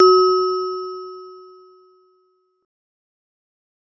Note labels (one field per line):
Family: mallet percussion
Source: acoustic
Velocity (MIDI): 127